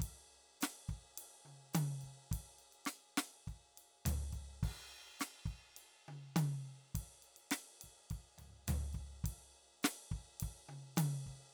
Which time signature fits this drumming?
4/4